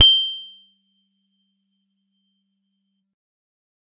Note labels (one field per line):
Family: guitar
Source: electronic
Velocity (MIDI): 50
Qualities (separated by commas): bright, percussive